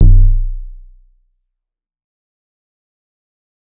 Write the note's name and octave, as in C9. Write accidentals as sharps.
B0